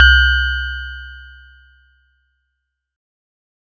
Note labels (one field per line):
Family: mallet percussion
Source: acoustic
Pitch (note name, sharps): C2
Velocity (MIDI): 75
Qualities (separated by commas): bright